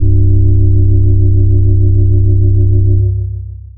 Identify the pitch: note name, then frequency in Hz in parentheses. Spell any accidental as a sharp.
C0 (16.35 Hz)